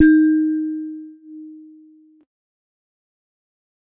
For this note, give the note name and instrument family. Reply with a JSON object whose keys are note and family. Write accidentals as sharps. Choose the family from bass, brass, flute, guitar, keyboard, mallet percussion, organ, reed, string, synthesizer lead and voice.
{"note": "D#4", "family": "mallet percussion"}